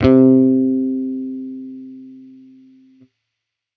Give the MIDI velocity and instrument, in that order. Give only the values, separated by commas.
25, electronic bass